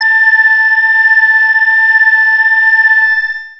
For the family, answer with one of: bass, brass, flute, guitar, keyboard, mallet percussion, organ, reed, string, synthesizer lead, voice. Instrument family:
bass